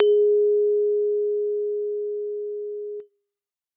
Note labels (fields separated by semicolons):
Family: keyboard; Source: acoustic; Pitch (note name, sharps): G#4; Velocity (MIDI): 50